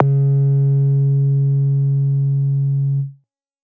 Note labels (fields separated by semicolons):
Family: bass; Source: synthesizer; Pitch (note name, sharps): C#3; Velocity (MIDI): 100; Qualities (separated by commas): distorted